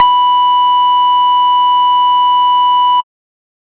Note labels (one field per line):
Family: bass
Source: synthesizer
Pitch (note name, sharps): B5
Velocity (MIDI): 100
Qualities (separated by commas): distorted, tempo-synced